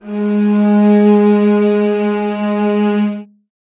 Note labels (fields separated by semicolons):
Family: string; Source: acoustic; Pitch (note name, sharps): G#3; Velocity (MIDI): 50; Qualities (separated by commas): reverb